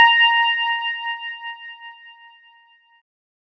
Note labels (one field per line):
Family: keyboard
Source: electronic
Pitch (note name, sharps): A#5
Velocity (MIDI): 127